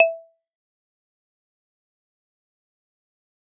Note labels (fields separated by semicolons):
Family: mallet percussion; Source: acoustic; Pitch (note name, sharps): E5; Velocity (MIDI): 75; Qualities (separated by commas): fast decay, percussive